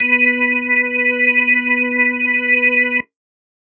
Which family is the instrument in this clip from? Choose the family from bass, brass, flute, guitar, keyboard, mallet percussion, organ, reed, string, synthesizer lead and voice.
organ